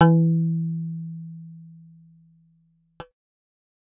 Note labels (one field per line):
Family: bass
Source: synthesizer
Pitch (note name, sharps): E3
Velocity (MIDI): 127